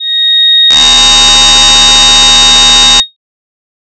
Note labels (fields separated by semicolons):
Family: voice; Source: synthesizer; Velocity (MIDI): 75; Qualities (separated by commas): bright